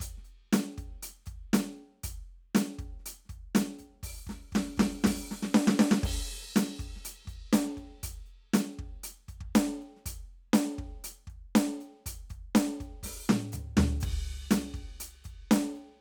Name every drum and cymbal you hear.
crash, closed hi-hat, open hi-hat, hi-hat pedal, snare, cross-stick, mid tom, floor tom and kick